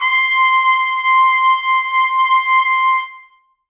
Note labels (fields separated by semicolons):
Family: brass; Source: acoustic; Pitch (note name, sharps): C6; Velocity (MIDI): 127; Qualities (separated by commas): bright, reverb